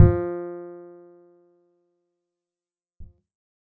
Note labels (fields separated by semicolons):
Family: guitar; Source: acoustic; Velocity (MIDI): 50; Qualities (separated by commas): dark